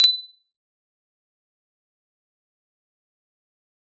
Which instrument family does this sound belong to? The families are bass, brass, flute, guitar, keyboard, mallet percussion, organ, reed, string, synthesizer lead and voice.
guitar